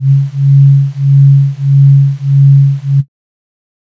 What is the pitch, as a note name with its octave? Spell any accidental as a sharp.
C#3